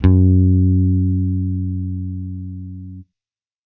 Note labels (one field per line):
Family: bass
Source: electronic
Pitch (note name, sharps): F#2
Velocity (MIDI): 100